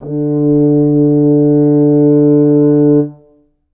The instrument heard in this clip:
acoustic brass instrument